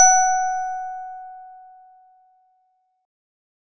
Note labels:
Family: organ; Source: electronic; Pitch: F#5; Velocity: 127; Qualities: bright

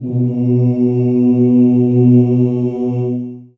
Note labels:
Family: voice; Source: acoustic; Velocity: 50; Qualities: long release, reverb

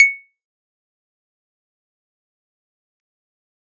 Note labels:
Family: keyboard; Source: electronic; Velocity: 100; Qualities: fast decay, percussive

